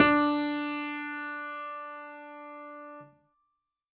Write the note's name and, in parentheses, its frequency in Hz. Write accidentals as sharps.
D4 (293.7 Hz)